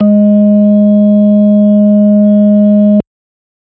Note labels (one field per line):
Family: organ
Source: electronic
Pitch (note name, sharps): G#3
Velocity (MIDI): 127